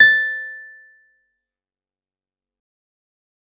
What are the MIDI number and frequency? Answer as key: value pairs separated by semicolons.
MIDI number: 93; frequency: 1760 Hz